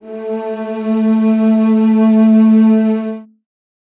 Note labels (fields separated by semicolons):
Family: string; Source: acoustic; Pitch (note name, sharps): A3; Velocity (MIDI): 75; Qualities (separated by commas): reverb